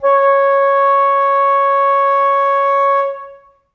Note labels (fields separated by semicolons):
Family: flute; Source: acoustic; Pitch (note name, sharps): C#5; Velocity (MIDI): 75; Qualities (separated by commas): reverb